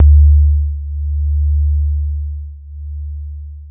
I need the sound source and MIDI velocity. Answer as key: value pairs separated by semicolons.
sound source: electronic; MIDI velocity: 127